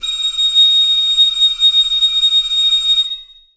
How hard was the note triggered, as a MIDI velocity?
75